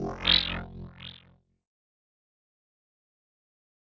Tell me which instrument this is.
electronic keyboard